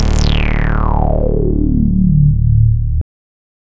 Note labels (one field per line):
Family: bass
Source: synthesizer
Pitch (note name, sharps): D1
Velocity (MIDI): 127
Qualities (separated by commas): bright, distorted